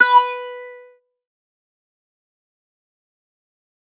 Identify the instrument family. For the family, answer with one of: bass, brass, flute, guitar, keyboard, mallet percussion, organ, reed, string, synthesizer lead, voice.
bass